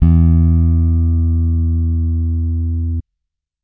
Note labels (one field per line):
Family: bass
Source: electronic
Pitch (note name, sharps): E2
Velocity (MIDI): 50